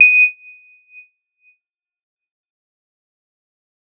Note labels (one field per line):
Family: bass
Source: synthesizer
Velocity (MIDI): 75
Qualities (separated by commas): bright, fast decay, percussive